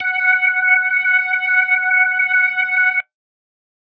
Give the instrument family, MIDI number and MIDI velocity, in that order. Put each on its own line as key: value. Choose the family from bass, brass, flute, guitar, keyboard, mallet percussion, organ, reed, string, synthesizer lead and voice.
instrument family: organ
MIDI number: 78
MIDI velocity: 75